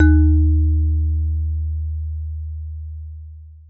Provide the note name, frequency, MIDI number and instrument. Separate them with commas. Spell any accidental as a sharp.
D#2, 77.78 Hz, 39, acoustic mallet percussion instrument